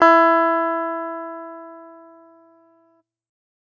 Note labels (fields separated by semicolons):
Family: guitar; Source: electronic; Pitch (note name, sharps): E4; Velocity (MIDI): 50